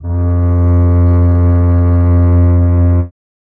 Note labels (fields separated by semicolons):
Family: string; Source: acoustic; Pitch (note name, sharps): F2; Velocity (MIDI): 75; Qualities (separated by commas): reverb